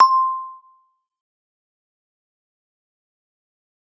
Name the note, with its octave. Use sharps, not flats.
C6